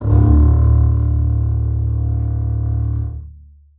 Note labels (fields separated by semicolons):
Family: string; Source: acoustic; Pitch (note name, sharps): D1; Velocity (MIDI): 127; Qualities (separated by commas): long release, reverb